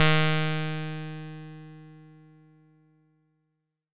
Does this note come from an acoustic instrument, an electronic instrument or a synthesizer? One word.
synthesizer